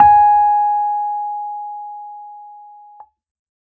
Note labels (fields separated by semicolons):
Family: keyboard; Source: electronic; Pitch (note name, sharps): G#5; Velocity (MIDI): 75